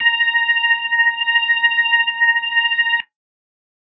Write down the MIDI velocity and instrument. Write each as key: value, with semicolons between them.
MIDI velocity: 25; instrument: electronic organ